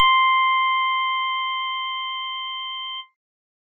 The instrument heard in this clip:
electronic organ